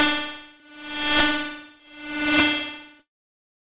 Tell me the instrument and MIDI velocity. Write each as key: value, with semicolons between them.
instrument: electronic guitar; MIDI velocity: 127